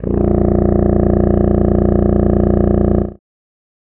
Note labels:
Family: reed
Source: acoustic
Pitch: A#0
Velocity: 75

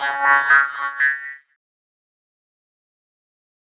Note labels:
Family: keyboard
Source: electronic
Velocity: 127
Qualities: distorted, fast decay, non-linear envelope

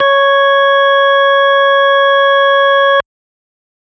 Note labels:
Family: organ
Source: electronic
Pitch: C#5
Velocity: 127

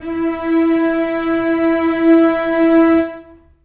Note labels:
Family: string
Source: acoustic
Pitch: E4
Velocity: 25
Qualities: reverb

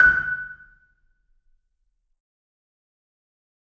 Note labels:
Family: mallet percussion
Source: acoustic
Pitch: F#6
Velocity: 100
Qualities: fast decay, percussive, reverb

